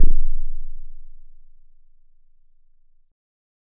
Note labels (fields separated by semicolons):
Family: keyboard; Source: electronic; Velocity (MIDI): 50